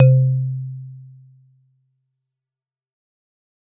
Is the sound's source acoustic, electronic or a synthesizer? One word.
acoustic